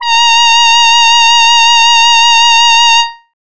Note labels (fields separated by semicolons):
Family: voice; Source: synthesizer; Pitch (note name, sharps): A#5; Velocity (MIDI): 127; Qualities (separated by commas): bright